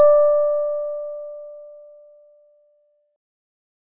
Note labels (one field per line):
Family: organ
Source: electronic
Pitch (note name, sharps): D5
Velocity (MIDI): 25